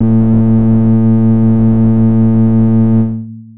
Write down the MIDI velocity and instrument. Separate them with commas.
100, electronic keyboard